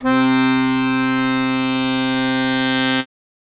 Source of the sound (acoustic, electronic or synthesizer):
acoustic